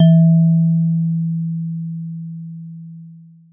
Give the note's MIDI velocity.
100